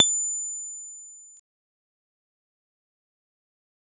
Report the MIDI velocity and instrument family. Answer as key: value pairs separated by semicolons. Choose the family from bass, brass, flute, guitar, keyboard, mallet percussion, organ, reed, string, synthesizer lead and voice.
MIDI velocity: 25; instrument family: guitar